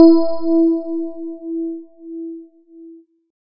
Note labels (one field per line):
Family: keyboard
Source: electronic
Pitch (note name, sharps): E4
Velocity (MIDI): 75